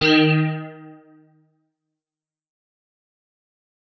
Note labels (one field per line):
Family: guitar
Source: electronic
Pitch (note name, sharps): D#3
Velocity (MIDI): 75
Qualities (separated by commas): fast decay